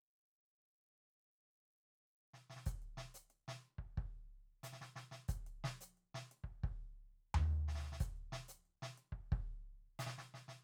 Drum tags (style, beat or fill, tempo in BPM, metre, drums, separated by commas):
folk rock, beat, 90 BPM, 4/4, closed hi-hat, hi-hat pedal, snare, floor tom, kick